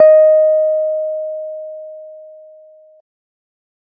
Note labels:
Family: keyboard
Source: electronic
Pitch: D#5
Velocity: 127

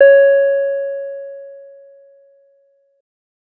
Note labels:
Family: bass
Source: synthesizer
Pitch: C#5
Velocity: 100

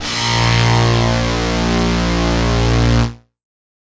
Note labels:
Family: guitar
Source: electronic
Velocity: 25

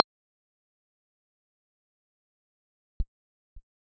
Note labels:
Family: keyboard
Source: electronic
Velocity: 25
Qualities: fast decay, percussive

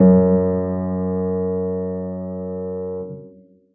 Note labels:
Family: keyboard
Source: acoustic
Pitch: F#2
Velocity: 50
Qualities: reverb

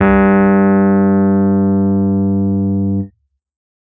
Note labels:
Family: keyboard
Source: electronic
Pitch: G2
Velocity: 127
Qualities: dark, distorted

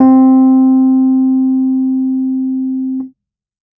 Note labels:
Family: keyboard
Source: electronic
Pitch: C4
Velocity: 100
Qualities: dark

